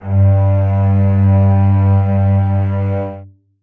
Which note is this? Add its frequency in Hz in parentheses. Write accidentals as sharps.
G2 (98 Hz)